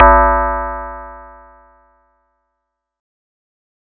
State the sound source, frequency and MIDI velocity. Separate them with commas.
acoustic, 51.91 Hz, 100